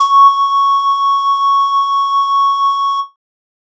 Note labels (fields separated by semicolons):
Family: flute; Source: synthesizer; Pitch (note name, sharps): C#6; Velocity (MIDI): 127; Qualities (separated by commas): distorted